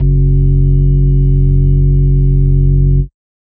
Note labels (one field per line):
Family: organ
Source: electronic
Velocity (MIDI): 127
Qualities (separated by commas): dark